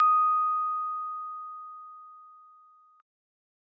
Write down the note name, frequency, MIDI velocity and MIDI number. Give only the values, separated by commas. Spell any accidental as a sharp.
D#6, 1245 Hz, 50, 87